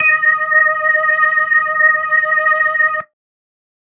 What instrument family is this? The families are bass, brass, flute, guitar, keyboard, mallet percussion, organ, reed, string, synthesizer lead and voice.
organ